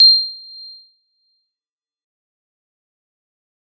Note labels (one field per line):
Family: mallet percussion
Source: acoustic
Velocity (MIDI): 100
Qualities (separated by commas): bright, fast decay, non-linear envelope, percussive